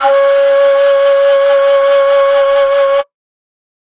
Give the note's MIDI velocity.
75